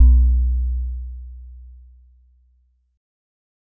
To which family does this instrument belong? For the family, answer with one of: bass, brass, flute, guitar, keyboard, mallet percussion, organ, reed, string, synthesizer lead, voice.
mallet percussion